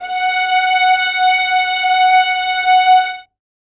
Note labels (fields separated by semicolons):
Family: string; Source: acoustic; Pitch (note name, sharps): F#5; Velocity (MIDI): 100; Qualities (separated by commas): reverb